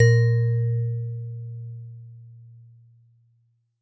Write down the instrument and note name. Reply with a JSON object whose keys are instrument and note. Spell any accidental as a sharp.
{"instrument": "acoustic mallet percussion instrument", "note": "A#2"}